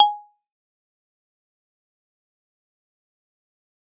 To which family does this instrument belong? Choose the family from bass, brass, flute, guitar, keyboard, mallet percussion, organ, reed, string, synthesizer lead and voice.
mallet percussion